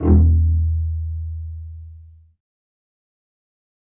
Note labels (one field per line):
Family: string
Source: acoustic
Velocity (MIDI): 100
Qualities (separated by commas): fast decay, reverb